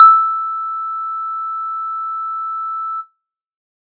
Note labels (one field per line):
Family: bass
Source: synthesizer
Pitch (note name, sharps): E6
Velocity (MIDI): 75